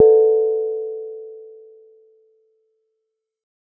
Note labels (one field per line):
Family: mallet percussion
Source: acoustic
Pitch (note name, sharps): A4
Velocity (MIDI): 50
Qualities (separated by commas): reverb